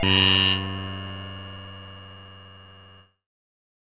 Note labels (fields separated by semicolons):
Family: keyboard; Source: synthesizer; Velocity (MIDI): 100; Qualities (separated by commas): bright, distorted